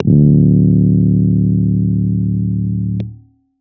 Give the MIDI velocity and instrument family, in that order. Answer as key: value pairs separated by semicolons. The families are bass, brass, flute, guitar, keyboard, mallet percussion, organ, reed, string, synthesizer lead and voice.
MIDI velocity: 100; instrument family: keyboard